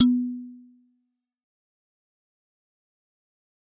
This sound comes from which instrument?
acoustic mallet percussion instrument